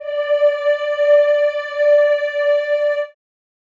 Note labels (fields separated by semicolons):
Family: voice; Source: acoustic; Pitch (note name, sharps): D5; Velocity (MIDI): 100; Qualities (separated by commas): reverb